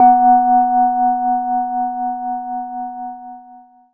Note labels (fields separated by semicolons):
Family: keyboard; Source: electronic; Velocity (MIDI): 75; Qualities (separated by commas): long release, reverb